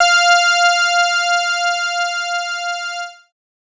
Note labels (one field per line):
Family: bass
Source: synthesizer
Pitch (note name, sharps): F5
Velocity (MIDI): 127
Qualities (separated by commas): bright, distorted